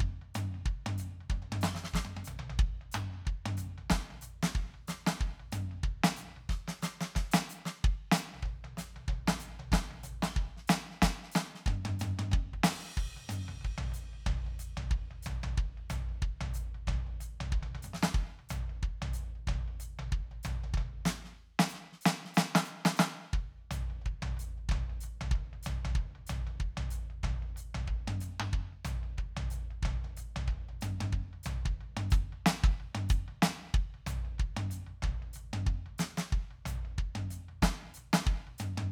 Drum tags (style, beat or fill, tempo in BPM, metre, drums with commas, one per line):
swing
beat
185 BPM
4/4
crash, closed hi-hat, hi-hat pedal, snare, high tom, floor tom, kick